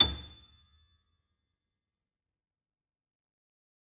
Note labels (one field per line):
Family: keyboard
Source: acoustic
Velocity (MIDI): 25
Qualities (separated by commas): fast decay, percussive